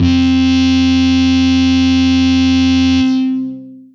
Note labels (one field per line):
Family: guitar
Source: electronic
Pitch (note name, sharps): F2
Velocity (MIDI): 75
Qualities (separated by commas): bright, distorted, long release